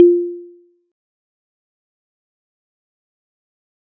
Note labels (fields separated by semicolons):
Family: mallet percussion; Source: acoustic; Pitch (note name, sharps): F4; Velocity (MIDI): 25; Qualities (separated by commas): fast decay, percussive